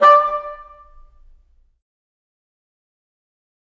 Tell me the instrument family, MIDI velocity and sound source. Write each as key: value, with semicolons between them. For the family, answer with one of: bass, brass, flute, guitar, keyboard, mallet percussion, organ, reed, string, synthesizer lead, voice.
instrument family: reed; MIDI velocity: 100; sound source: acoustic